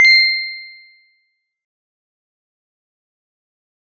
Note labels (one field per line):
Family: mallet percussion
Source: acoustic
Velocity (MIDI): 75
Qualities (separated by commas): fast decay, multiphonic